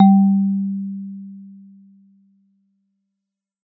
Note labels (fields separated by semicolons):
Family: mallet percussion; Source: acoustic; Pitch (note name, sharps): G3; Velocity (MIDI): 100; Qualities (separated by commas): dark, reverb